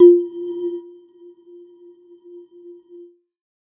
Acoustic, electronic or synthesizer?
electronic